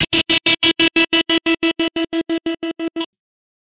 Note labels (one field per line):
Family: guitar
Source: electronic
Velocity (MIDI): 100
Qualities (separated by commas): bright, distorted, tempo-synced